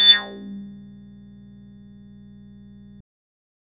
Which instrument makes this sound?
synthesizer bass